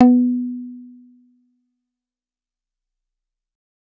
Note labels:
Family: bass; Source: synthesizer; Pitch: B3; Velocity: 100; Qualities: fast decay

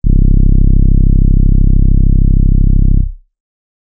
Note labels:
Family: keyboard; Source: electronic; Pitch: C1; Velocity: 50; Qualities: dark

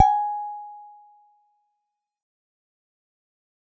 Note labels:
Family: guitar; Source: electronic; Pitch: G#5; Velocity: 50; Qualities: fast decay, reverb

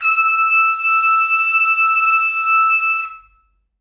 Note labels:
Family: brass; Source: acoustic; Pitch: E6; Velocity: 50; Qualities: reverb

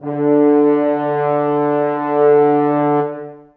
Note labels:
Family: brass; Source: acoustic; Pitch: D3; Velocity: 100; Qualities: long release, reverb

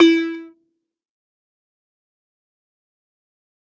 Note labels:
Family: mallet percussion; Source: acoustic; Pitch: E4; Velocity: 50; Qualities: distorted, fast decay, percussive, reverb

